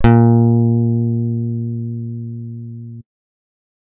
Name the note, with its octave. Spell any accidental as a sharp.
A#2